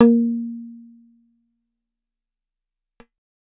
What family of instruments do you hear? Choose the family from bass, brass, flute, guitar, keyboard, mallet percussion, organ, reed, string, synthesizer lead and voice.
guitar